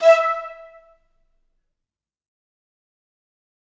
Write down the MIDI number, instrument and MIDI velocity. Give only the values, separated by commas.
76, acoustic reed instrument, 75